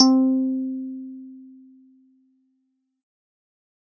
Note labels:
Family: keyboard; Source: electronic; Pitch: C4; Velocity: 25; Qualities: distorted

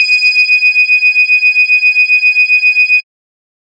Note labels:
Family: bass; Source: synthesizer; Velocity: 100; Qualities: bright, distorted

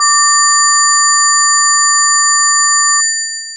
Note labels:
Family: mallet percussion; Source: electronic; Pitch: D6; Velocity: 50; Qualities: bright, long release

